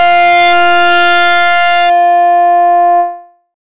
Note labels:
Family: bass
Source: synthesizer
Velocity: 127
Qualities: bright, distorted

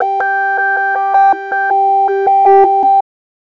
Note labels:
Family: bass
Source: synthesizer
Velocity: 100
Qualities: tempo-synced

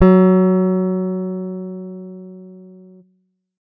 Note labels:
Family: guitar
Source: electronic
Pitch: F#3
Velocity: 25

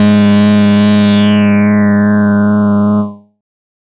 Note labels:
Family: bass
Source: synthesizer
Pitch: G#2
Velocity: 100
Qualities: bright, distorted, non-linear envelope

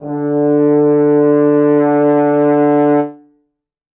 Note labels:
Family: brass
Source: acoustic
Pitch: D3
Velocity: 100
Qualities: reverb

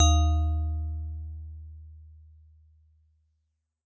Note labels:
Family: mallet percussion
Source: acoustic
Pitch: D#2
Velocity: 100

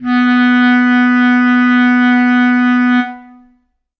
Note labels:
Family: reed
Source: acoustic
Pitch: B3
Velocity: 100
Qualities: long release, reverb

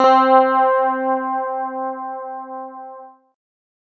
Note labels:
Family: guitar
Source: electronic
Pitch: C4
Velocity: 50

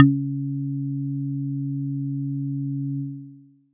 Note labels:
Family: mallet percussion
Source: acoustic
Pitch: C#3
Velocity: 100

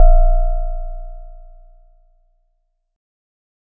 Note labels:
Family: mallet percussion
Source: acoustic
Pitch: A#0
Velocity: 25

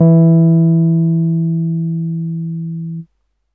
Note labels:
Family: keyboard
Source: electronic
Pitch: E3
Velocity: 75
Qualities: dark

